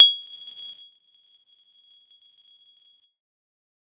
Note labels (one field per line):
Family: mallet percussion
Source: electronic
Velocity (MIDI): 50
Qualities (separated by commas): bright, non-linear envelope, percussive